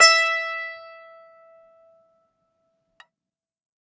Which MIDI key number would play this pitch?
76